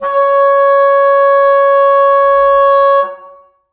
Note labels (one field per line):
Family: reed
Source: acoustic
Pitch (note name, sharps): C#5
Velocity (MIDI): 75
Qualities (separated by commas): long release, reverb